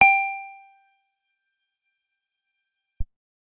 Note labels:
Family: guitar; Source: acoustic; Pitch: G5; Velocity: 50; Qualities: percussive

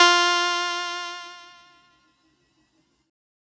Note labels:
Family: keyboard; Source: synthesizer; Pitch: F4; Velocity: 75; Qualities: bright

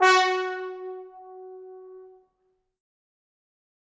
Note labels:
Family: brass; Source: acoustic; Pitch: F#4; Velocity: 75; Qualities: bright, fast decay, reverb

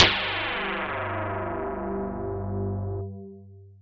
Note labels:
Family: mallet percussion; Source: electronic; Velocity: 127; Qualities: bright, long release

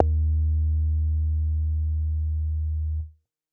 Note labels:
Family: bass; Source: synthesizer; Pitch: D#2; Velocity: 50; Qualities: dark, distorted

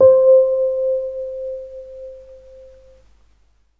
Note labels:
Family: keyboard; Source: electronic; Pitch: C5; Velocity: 25

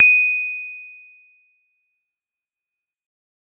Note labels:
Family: keyboard; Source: electronic; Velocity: 50; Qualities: bright, fast decay

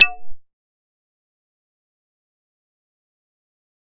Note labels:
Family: bass; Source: synthesizer; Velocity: 75; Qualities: distorted, fast decay, percussive

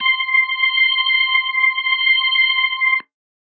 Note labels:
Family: organ; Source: electronic; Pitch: C6; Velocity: 25

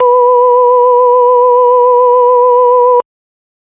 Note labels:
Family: organ; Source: electronic; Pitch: B4; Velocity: 25

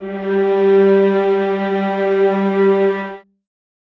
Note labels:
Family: string; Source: acoustic; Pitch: G3; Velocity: 25; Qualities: reverb

